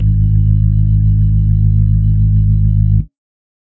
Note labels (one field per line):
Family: organ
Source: electronic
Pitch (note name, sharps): G#1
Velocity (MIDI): 100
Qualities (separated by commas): dark, reverb